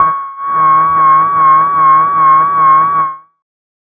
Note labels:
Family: bass; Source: synthesizer; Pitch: C#6; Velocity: 25; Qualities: distorted, tempo-synced

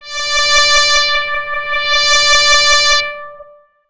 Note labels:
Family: bass; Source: synthesizer; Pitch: D5; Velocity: 100; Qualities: bright, distorted, long release, tempo-synced

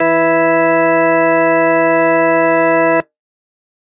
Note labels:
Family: organ; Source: electronic; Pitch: E3; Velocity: 127

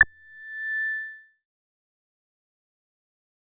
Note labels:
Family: bass; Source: synthesizer; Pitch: A6; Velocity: 25; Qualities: distorted, fast decay

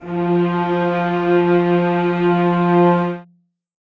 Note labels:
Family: string; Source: acoustic; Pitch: F3; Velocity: 25; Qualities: reverb

